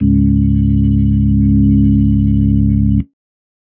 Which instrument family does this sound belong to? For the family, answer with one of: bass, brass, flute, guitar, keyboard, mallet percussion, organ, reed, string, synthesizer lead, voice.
organ